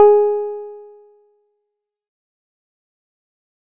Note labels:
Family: guitar; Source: synthesizer; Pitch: G#4; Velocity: 75; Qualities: dark, fast decay

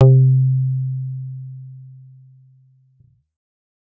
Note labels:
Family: bass; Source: synthesizer; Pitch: C3; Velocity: 127; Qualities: dark

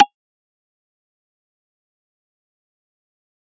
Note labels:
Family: mallet percussion; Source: electronic; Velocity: 100; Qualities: fast decay, percussive

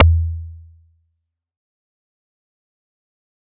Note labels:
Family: mallet percussion; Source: acoustic; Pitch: E2; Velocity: 127; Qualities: fast decay, percussive

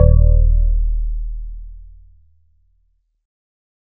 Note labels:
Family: keyboard; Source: electronic; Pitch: D#1; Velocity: 127

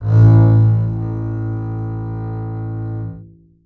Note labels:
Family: string; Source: acoustic; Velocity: 127; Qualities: reverb

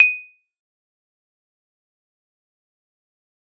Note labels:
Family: mallet percussion; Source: acoustic; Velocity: 25; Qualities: bright, fast decay, percussive

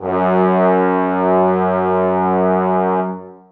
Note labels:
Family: brass; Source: acoustic; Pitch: F#2; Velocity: 75; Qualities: reverb

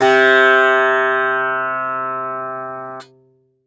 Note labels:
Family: guitar; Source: acoustic; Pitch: C3; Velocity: 25; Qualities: bright, multiphonic, reverb

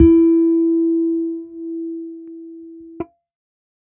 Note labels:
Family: bass; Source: electronic; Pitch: E4; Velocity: 25

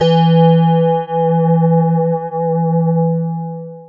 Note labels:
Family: guitar; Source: electronic; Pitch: E3; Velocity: 100; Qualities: long release, multiphonic, non-linear envelope

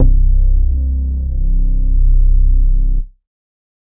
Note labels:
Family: bass; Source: synthesizer; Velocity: 127

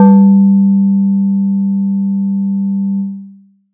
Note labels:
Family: mallet percussion; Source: acoustic; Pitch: G3; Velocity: 100; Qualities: long release

